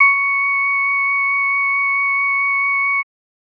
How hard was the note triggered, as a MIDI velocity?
50